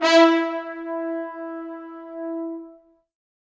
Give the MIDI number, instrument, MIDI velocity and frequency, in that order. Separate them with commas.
64, acoustic brass instrument, 127, 329.6 Hz